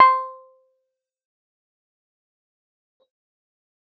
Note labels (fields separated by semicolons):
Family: keyboard; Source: electronic; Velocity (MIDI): 75; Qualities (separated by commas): fast decay, percussive